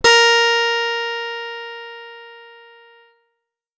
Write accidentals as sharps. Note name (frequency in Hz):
A#4 (466.2 Hz)